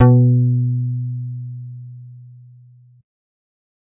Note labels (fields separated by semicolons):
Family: bass; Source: synthesizer; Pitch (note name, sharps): B2; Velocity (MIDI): 100